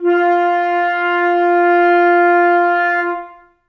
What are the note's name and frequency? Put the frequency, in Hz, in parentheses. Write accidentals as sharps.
F4 (349.2 Hz)